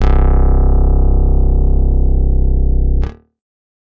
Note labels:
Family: guitar; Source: acoustic; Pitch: C1; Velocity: 100

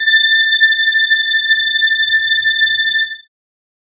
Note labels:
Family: keyboard; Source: synthesizer; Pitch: A6; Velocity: 50; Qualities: bright

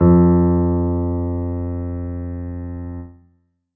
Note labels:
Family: keyboard; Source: acoustic; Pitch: F2; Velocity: 50; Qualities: reverb

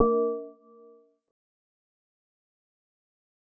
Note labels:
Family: mallet percussion; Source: synthesizer; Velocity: 50; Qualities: fast decay, multiphonic, percussive

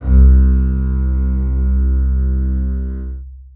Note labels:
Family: string; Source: acoustic; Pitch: C2; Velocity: 127; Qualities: long release, reverb

